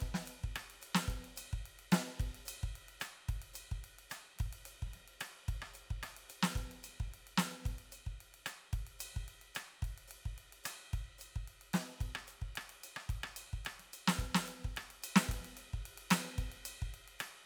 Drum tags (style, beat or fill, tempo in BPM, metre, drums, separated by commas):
Brazilian baião, beat, 110 BPM, 4/4, ride, ride bell, hi-hat pedal, snare, cross-stick, kick